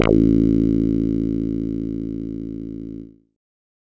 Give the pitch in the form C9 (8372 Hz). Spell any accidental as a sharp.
A1 (55 Hz)